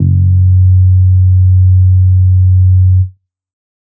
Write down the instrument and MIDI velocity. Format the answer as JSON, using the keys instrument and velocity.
{"instrument": "synthesizer bass", "velocity": 75}